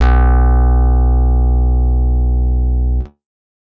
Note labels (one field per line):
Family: guitar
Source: acoustic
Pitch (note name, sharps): B1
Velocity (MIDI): 100